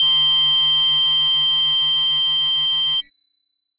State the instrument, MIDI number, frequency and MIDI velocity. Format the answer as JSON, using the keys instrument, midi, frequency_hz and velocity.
{"instrument": "electronic mallet percussion instrument", "midi": 84, "frequency_hz": 1047, "velocity": 100}